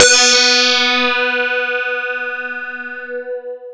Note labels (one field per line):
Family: mallet percussion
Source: electronic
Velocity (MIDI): 50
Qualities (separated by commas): bright, distorted, long release, non-linear envelope